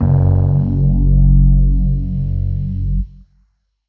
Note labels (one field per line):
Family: keyboard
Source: electronic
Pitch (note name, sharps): F#1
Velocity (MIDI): 75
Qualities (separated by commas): distorted